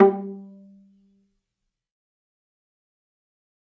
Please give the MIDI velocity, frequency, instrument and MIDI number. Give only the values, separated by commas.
100, 196 Hz, acoustic string instrument, 55